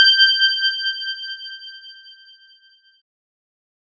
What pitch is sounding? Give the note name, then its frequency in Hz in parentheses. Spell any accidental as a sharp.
G6 (1568 Hz)